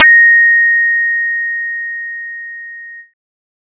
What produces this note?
synthesizer bass